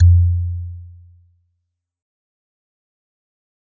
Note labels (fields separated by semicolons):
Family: mallet percussion; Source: acoustic; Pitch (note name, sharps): F2; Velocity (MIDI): 75; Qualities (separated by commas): dark, fast decay